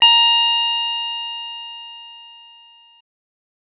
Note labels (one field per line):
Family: keyboard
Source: electronic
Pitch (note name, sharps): A#5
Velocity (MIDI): 25